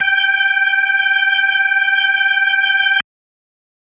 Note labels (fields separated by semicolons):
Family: organ; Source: electronic; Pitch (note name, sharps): G5; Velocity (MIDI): 127